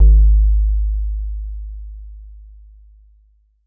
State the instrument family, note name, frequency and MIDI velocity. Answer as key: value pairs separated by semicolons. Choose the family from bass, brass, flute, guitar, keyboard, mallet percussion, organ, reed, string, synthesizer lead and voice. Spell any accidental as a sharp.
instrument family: guitar; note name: G#1; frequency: 51.91 Hz; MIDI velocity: 25